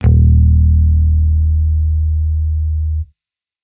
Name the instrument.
electronic bass